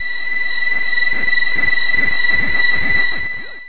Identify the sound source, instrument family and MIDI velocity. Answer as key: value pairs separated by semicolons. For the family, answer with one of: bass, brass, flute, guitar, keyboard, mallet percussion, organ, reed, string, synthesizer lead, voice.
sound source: synthesizer; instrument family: voice; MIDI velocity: 25